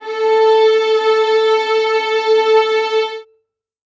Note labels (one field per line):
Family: string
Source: acoustic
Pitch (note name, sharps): A4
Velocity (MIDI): 100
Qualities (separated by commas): reverb